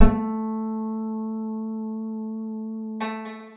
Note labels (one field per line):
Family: guitar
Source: acoustic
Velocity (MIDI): 127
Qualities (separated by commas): percussive, reverb